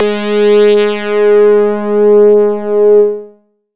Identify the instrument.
synthesizer bass